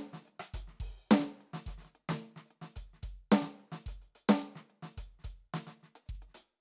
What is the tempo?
108 BPM